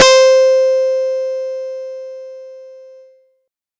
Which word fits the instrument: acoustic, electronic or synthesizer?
acoustic